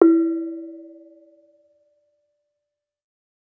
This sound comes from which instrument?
acoustic mallet percussion instrument